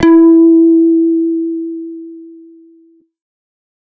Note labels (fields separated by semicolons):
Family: bass; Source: synthesizer; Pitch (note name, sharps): E4; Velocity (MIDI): 100; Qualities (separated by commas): distorted